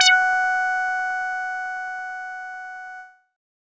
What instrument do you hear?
synthesizer bass